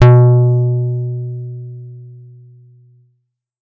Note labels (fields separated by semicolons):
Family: guitar; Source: electronic; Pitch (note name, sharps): B2; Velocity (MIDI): 75